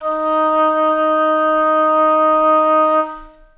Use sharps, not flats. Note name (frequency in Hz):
D#4 (311.1 Hz)